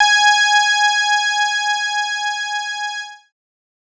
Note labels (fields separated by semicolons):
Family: bass; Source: synthesizer; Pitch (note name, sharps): G#5; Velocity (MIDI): 127; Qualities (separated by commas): bright, distorted